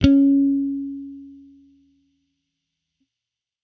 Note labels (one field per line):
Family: bass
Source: electronic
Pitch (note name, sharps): C#4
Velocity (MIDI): 127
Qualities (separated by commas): distorted